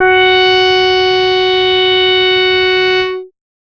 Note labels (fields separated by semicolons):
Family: bass; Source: synthesizer; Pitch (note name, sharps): F#4; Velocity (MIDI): 75; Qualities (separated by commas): bright, distorted